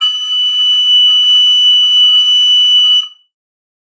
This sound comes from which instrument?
acoustic flute